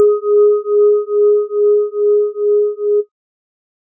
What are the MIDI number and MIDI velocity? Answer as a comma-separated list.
68, 25